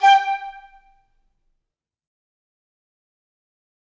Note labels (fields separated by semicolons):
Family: reed; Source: acoustic; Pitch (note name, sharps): G5; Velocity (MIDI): 50; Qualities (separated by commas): fast decay, percussive, reverb